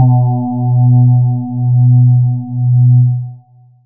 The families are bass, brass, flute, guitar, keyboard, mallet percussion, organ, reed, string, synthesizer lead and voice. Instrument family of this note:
voice